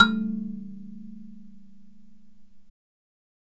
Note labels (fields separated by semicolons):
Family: mallet percussion; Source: acoustic; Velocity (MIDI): 25; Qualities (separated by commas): reverb